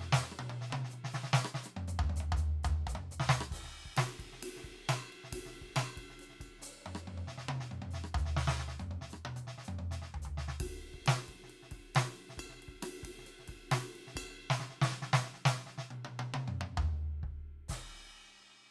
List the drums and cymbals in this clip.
crash, ride, ride bell, hi-hat pedal, snare, cross-stick, high tom, mid tom, floor tom and kick